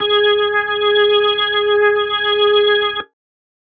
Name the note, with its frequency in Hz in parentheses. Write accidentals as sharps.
G#4 (415.3 Hz)